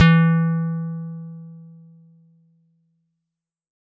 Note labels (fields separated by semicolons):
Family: guitar; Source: electronic; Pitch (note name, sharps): E3; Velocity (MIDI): 50